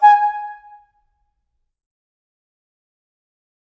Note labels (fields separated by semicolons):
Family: flute; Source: acoustic; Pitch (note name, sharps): G#5; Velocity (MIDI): 100; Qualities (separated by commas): fast decay, percussive, reverb